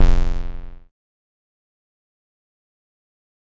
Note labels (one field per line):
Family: bass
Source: synthesizer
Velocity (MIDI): 50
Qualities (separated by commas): bright, distorted, fast decay